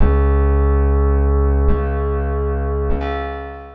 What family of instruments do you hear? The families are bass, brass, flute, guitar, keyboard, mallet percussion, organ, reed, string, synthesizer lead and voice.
guitar